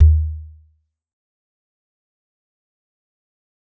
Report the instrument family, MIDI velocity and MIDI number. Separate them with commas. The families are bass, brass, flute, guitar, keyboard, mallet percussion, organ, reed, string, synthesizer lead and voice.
mallet percussion, 75, 39